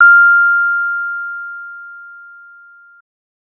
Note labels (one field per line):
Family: bass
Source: synthesizer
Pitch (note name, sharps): F6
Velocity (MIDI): 75